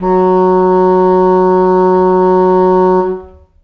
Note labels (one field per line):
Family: reed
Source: acoustic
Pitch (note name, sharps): F#3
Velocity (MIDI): 50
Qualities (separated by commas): long release, reverb